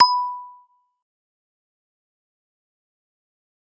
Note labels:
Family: mallet percussion; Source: acoustic; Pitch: B5; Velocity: 100; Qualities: fast decay, percussive

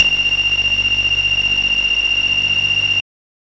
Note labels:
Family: bass; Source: synthesizer; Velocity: 25; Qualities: bright, distorted

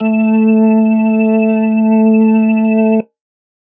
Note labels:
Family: organ; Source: electronic; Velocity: 25

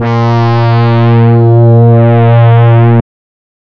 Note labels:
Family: reed; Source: synthesizer; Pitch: A#2; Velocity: 75; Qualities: distorted, non-linear envelope

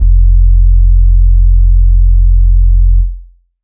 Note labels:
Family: organ; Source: electronic; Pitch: F1; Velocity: 75; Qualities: dark

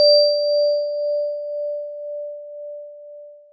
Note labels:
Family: mallet percussion; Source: acoustic; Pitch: D5; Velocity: 100

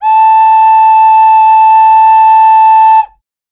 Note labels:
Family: flute; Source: acoustic; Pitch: A5; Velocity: 25

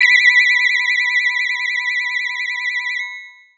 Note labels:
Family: organ; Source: electronic; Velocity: 100; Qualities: bright

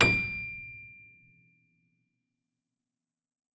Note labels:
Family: keyboard; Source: acoustic; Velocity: 127; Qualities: reverb

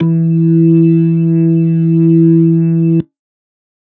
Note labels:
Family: organ; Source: electronic; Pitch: E3; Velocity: 25

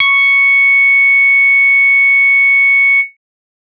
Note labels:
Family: bass; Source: synthesizer; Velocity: 75

